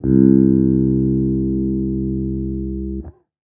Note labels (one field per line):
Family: guitar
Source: electronic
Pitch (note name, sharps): C2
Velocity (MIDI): 25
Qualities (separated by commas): non-linear envelope